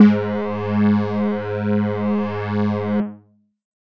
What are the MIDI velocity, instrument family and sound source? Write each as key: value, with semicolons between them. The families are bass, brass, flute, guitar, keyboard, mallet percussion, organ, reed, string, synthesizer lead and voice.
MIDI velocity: 127; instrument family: keyboard; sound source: electronic